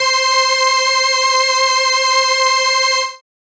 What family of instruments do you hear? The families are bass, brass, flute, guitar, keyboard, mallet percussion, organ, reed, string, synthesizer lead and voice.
keyboard